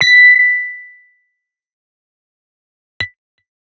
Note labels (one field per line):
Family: guitar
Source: electronic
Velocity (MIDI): 127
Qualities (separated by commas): bright, distorted, fast decay